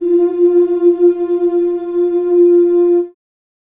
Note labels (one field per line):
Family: voice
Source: acoustic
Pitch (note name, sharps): F4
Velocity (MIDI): 50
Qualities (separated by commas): dark, reverb